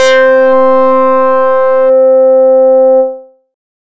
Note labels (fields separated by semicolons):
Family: bass; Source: synthesizer; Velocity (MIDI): 100; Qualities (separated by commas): bright, distorted